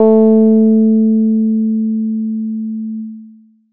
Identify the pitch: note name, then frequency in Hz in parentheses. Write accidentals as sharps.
A3 (220 Hz)